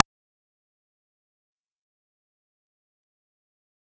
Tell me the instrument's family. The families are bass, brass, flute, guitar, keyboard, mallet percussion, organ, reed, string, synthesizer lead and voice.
bass